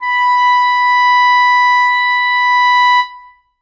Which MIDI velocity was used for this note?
127